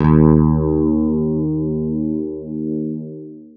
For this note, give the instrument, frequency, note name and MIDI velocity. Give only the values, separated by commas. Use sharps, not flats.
electronic guitar, 77.78 Hz, D#2, 50